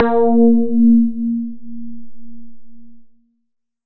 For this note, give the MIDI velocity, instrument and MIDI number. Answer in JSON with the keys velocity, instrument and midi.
{"velocity": 50, "instrument": "synthesizer lead", "midi": 58}